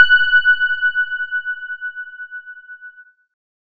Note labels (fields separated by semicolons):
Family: keyboard; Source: electronic; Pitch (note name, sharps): F#6; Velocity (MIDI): 50